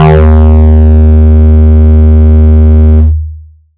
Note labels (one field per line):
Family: bass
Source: synthesizer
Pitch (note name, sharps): D#2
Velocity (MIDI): 127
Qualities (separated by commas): bright, distorted, long release